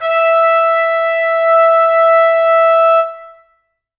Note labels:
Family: brass; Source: acoustic; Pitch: E5; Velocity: 50; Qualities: reverb

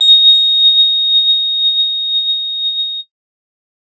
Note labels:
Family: bass; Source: synthesizer; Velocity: 127; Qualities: bright, distorted

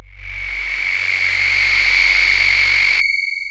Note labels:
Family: voice; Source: synthesizer; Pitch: F#1; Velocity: 127; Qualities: distorted, long release

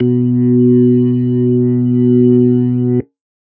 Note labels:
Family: organ; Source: electronic; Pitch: B2; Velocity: 127

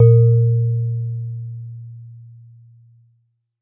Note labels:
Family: mallet percussion; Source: acoustic; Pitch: A#2; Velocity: 50; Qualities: dark

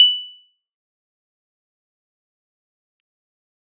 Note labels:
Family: keyboard; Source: electronic; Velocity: 100; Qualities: bright, fast decay, percussive

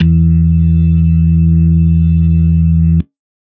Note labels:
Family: organ; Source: electronic; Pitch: E2; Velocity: 50; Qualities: dark

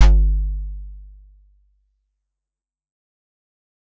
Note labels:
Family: keyboard; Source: acoustic; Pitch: G1; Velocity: 100; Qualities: fast decay

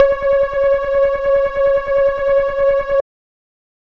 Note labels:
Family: bass; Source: synthesizer; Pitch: C#5; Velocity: 75; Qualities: dark

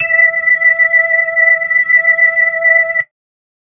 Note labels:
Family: organ; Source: electronic; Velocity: 25

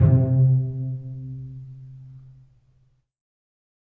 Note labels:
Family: string; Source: acoustic; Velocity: 75; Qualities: dark, reverb

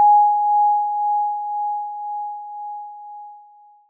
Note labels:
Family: mallet percussion; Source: acoustic; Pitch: G#5; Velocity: 75; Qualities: bright, long release

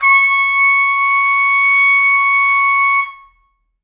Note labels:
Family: brass; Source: acoustic; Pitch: C#6; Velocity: 25; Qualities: reverb

